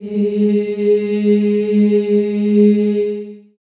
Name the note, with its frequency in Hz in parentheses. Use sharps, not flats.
G#3 (207.7 Hz)